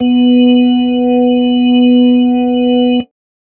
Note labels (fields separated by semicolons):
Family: organ; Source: electronic; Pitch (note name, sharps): B3; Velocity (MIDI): 50; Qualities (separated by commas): dark